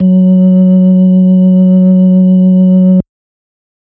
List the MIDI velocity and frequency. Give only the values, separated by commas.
100, 185 Hz